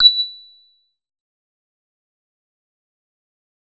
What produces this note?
synthesizer bass